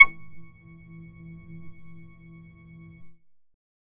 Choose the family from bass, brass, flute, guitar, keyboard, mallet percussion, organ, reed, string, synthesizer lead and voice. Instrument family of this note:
bass